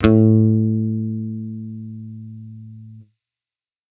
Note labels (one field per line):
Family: bass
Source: electronic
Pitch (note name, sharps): A2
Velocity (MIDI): 127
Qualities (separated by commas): distorted